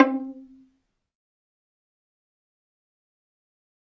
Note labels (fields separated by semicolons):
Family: string; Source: acoustic; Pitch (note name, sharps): C4; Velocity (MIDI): 127; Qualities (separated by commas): fast decay, percussive, reverb